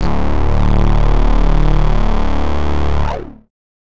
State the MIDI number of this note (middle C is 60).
26